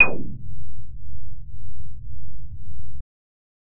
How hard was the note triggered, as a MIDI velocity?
75